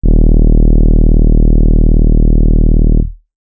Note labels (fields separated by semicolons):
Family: keyboard; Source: electronic; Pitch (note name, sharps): D#1; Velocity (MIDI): 75; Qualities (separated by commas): dark